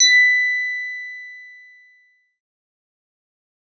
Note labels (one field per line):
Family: synthesizer lead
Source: synthesizer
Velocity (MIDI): 75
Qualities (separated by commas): distorted, fast decay